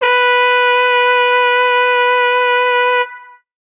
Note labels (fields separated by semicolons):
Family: brass; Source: acoustic; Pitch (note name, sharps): B4; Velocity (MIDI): 100